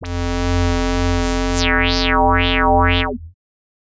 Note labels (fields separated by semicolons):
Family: bass; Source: synthesizer; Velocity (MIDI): 127; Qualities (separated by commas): bright, distorted, non-linear envelope